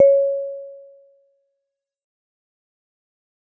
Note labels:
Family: mallet percussion; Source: acoustic; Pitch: C#5; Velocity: 50; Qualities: fast decay

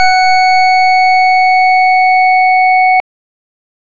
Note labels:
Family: organ; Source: electronic; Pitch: F#5; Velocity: 75

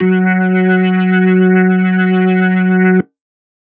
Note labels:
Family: organ; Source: electronic; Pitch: F#3; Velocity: 75; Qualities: distorted

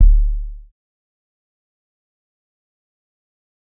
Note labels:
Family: bass; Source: synthesizer; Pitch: D1; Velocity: 75; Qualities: dark, fast decay, percussive

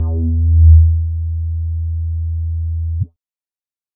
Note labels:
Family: bass; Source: synthesizer; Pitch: E2; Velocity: 25; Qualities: dark, distorted

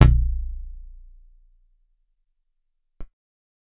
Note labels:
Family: guitar; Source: acoustic; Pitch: A#0; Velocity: 50; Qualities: dark

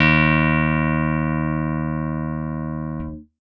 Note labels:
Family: guitar; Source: electronic; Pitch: D#2; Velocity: 100; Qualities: reverb

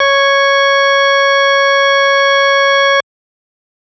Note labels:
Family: organ; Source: electronic; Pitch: C#5; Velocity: 75

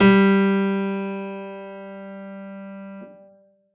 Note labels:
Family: keyboard; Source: acoustic; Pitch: G3; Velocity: 50

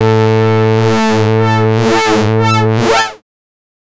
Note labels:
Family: bass; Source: synthesizer; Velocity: 25; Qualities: distorted, non-linear envelope

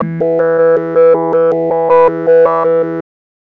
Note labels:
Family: bass; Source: synthesizer; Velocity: 127; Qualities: tempo-synced

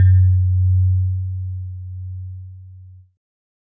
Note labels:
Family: keyboard; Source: electronic; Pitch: F#2; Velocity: 50; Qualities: multiphonic

